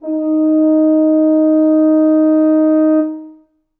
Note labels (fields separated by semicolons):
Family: brass; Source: acoustic; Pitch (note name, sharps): D#4; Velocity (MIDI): 75; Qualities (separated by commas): reverb